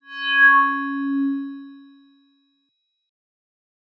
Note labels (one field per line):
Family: mallet percussion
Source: electronic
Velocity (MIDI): 50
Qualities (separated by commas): bright